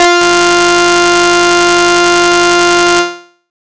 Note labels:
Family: bass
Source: synthesizer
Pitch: F4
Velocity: 127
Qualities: bright, distorted

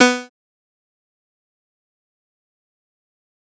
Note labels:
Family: bass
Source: synthesizer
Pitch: B3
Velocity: 100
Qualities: bright, distorted, fast decay, percussive

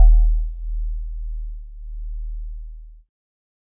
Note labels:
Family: keyboard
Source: electronic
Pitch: D#1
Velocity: 50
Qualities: multiphonic

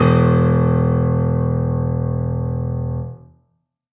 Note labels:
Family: keyboard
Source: acoustic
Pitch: E1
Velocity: 127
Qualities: bright

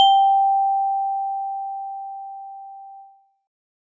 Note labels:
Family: mallet percussion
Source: acoustic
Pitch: G5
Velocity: 25

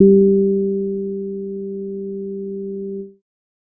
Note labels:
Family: bass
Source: synthesizer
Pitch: G3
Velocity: 25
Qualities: dark

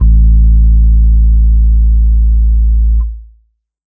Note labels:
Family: keyboard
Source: electronic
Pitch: A1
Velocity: 25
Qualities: dark

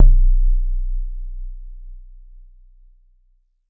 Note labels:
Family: mallet percussion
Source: acoustic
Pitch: B0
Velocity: 50

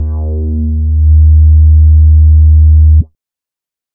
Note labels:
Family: bass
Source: synthesizer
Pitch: D#2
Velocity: 50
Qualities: dark, distorted

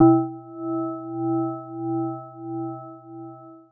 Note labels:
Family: mallet percussion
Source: synthesizer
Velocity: 100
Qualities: long release, multiphonic

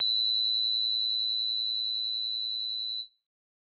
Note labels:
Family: bass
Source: synthesizer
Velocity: 25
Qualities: bright, distorted

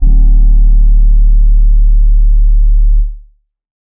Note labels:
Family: keyboard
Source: electronic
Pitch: D1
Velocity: 50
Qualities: dark

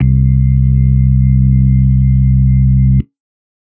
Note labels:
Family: organ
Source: electronic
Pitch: C2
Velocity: 50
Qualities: dark

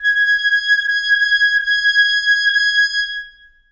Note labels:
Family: reed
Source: acoustic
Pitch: G#6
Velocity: 25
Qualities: long release, reverb

